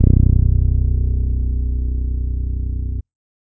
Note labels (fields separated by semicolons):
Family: bass; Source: electronic; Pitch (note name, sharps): B0; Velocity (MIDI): 127